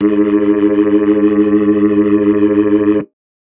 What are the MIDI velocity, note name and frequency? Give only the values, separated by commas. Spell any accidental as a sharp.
127, G#2, 103.8 Hz